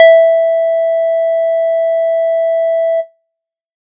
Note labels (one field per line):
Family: bass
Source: synthesizer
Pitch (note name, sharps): E5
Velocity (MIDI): 127